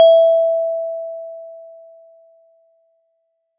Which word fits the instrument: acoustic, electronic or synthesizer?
acoustic